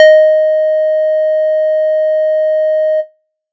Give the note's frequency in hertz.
622.3 Hz